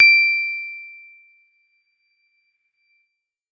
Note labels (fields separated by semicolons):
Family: keyboard; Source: electronic; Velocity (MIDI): 100